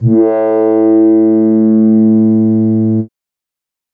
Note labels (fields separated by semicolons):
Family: keyboard; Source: synthesizer; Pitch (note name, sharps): A2; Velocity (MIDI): 25